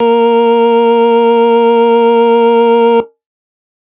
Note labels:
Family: organ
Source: electronic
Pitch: A#3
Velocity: 75

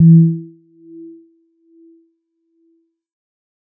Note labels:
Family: mallet percussion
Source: electronic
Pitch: E3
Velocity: 25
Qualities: percussive

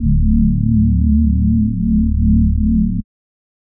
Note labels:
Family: voice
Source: synthesizer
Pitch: D1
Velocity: 25

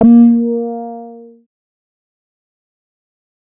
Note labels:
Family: bass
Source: synthesizer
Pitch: A#3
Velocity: 50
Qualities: distorted, fast decay

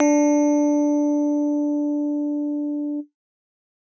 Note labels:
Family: keyboard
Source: acoustic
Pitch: D4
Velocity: 100

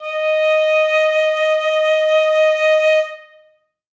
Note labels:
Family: flute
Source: acoustic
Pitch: D#5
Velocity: 127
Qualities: reverb

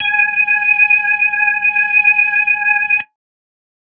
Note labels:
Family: organ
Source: electronic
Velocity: 75

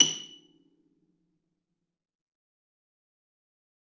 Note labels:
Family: string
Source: acoustic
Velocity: 75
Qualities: fast decay, percussive, reverb

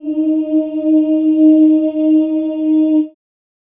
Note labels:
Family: voice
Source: acoustic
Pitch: D#4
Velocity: 100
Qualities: reverb

